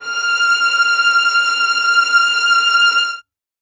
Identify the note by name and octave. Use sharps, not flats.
F6